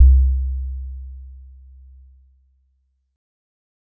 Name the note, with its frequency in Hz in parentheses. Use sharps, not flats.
C2 (65.41 Hz)